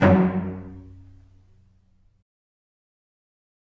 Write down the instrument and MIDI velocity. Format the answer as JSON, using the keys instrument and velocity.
{"instrument": "acoustic string instrument", "velocity": 127}